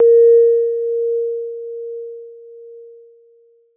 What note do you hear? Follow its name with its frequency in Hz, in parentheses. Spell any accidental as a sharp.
A#4 (466.2 Hz)